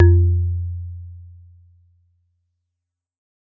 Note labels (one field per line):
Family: mallet percussion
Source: acoustic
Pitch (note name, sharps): F2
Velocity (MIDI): 127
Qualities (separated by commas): dark